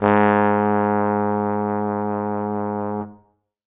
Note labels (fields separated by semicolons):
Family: brass; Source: acoustic; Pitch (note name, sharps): G#2; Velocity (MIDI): 50